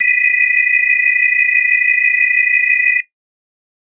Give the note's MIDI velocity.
50